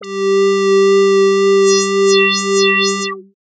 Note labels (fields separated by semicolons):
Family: bass; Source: synthesizer; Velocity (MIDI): 127; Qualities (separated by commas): bright, distorted, non-linear envelope